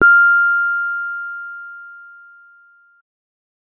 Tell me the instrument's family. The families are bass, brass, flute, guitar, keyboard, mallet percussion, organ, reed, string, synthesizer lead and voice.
keyboard